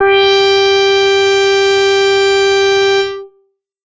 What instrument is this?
synthesizer bass